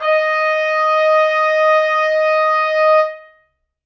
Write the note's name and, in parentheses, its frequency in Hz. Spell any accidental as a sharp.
D#5 (622.3 Hz)